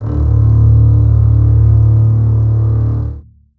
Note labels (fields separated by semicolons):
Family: string; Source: acoustic; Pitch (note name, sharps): D1; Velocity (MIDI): 100; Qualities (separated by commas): reverb